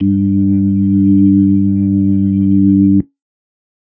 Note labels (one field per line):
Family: organ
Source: electronic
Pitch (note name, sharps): G2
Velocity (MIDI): 100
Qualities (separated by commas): dark